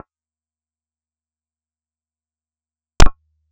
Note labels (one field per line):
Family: bass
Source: synthesizer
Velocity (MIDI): 100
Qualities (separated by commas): percussive, reverb